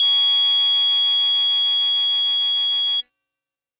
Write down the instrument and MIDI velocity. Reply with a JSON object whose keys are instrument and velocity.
{"instrument": "electronic mallet percussion instrument", "velocity": 75}